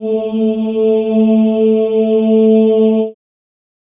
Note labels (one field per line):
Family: voice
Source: acoustic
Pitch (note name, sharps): A3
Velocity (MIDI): 100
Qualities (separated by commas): dark, reverb